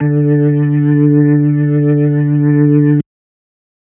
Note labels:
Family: organ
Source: electronic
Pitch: D3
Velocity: 127

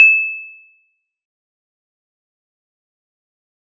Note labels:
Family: mallet percussion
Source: acoustic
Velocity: 75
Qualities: bright, fast decay, percussive

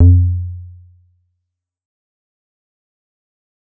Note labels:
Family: bass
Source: synthesizer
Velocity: 25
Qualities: fast decay

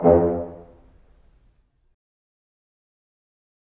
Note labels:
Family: brass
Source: acoustic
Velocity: 25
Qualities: fast decay, percussive, reverb

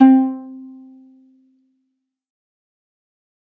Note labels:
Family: string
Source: acoustic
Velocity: 25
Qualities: fast decay, percussive, reverb

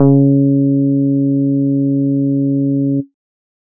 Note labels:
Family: bass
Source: synthesizer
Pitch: C#3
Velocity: 50

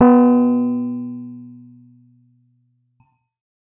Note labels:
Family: keyboard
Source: electronic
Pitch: B3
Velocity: 50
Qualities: distorted

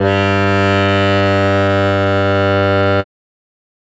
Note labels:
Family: keyboard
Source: acoustic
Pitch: G2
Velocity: 25

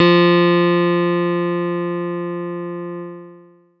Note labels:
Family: keyboard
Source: electronic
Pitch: F3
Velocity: 100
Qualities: distorted, long release

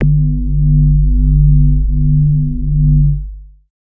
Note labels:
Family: bass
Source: synthesizer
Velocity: 75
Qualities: distorted, long release, multiphonic

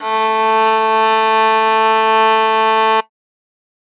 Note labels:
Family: string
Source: acoustic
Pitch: A3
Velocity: 25

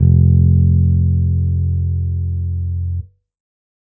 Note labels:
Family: bass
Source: electronic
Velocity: 75

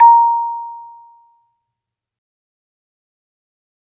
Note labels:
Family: mallet percussion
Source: acoustic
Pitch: A#5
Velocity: 75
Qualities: fast decay, reverb

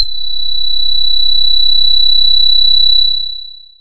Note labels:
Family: voice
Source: synthesizer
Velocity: 25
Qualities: bright, long release

